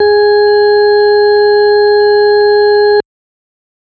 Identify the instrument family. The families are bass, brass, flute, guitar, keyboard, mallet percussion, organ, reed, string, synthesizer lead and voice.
organ